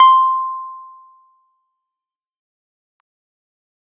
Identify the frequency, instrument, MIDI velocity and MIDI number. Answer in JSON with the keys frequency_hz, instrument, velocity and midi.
{"frequency_hz": 1047, "instrument": "electronic keyboard", "velocity": 100, "midi": 84}